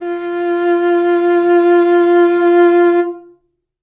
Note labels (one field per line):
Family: string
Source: acoustic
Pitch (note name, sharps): F4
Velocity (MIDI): 25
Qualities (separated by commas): reverb